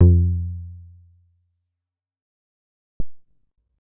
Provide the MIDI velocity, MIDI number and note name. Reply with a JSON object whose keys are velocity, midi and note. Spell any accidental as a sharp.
{"velocity": 25, "midi": 41, "note": "F2"}